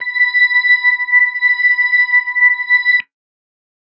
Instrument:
electronic organ